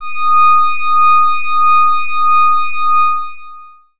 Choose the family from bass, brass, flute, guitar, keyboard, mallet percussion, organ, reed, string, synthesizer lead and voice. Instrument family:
organ